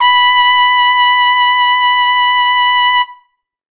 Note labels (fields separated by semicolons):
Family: brass; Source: acoustic; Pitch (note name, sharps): B5; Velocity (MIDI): 127; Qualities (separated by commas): bright